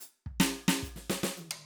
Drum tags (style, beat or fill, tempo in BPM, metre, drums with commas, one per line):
punk
fill
144 BPM
4/4
closed hi-hat, percussion, snare, high tom, kick